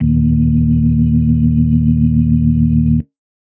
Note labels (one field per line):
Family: organ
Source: electronic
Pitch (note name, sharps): D#1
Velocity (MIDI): 75